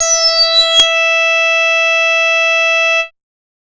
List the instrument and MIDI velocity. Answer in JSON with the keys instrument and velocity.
{"instrument": "synthesizer bass", "velocity": 100}